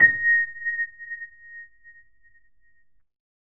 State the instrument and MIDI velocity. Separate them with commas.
electronic keyboard, 50